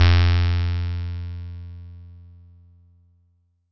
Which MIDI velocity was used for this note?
127